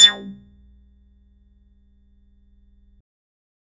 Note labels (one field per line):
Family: bass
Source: synthesizer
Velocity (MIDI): 75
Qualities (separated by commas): percussive